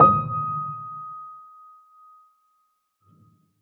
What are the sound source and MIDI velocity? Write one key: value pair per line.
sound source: acoustic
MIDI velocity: 50